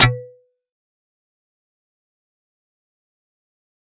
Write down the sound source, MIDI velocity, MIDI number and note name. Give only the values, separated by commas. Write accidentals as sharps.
electronic, 127, 47, B2